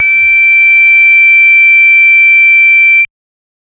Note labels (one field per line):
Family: bass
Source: synthesizer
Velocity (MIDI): 100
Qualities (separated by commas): bright, distorted, multiphonic